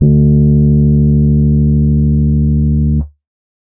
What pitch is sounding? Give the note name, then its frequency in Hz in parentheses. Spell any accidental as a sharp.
D2 (73.42 Hz)